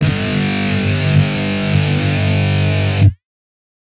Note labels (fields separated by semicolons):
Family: guitar; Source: electronic; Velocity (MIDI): 100; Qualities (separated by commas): bright, distorted